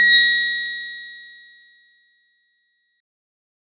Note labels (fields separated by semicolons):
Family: bass; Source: synthesizer; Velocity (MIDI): 127; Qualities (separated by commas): distorted